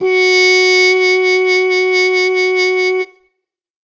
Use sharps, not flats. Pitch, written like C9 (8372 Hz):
F#4 (370 Hz)